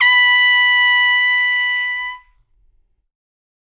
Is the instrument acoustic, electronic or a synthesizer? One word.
acoustic